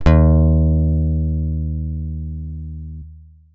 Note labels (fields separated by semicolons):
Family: guitar; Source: electronic; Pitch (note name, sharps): D#2; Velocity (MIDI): 127